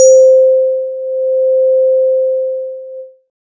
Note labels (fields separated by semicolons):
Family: synthesizer lead; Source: synthesizer; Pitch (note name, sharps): C5; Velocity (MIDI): 127